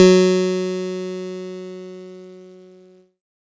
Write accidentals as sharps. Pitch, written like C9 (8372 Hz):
F#3 (185 Hz)